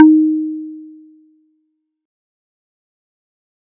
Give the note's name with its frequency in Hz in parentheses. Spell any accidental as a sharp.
D#4 (311.1 Hz)